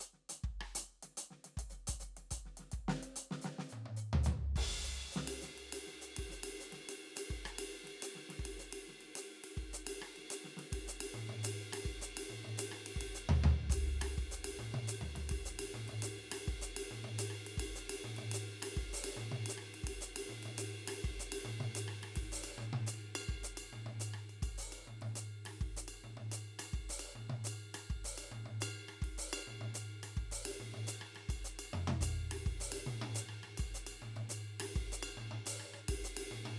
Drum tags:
Afro-Cuban, beat, 105 BPM, 4/4, crash, ride, ride bell, closed hi-hat, open hi-hat, hi-hat pedal, snare, cross-stick, high tom, mid tom, floor tom, kick

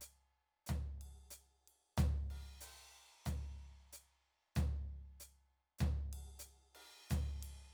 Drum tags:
rock, beat, 93 BPM, 4/4, crash, ride, hi-hat pedal, floor tom

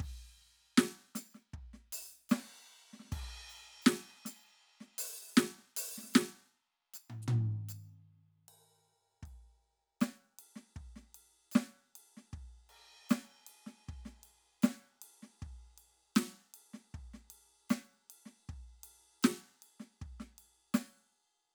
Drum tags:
country, beat, 78 BPM, 4/4, crash, ride, ride bell, percussion, snare, floor tom, kick

